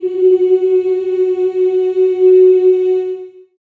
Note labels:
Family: voice; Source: acoustic; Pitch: F#4; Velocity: 25; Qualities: long release, reverb

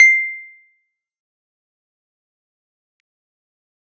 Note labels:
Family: keyboard; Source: electronic; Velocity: 127; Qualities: fast decay, percussive

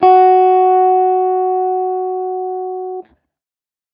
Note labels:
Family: guitar; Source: electronic; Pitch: F#4; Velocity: 100

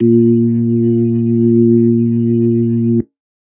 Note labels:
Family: organ; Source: electronic; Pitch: A#2; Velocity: 100; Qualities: dark

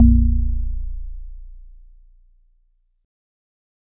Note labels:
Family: organ; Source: electronic; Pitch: A#0; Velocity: 25

